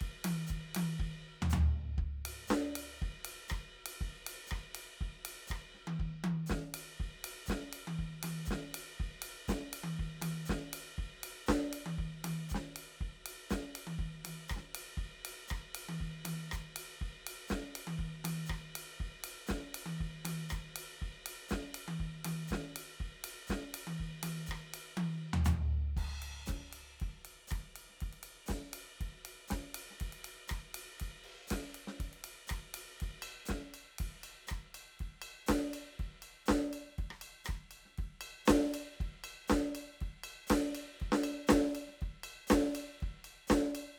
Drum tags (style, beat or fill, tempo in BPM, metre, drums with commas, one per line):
disco
beat
120 BPM
4/4
crash, ride, ride bell, closed hi-hat, hi-hat pedal, snare, cross-stick, high tom, floor tom, kick